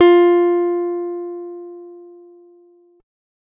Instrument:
acoustic guitar